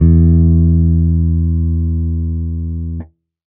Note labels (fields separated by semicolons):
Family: bass; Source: electronic; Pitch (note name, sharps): E2; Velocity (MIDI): 75